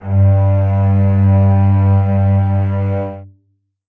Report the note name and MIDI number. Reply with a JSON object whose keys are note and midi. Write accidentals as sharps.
{"note": "G2", "midi": 43}